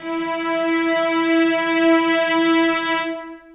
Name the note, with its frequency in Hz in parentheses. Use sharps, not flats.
E4 (329.6 Hz)